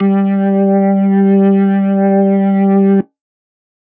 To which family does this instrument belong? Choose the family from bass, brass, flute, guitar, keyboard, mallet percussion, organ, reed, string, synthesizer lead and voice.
organ